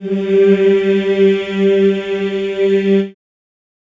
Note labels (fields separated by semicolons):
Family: voice; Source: acoustic; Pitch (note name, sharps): G3; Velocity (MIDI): 50; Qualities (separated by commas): reverb